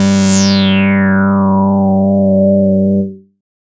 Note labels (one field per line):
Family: bass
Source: synthesizer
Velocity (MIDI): 75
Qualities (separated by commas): bright, distorted, non-linear envelope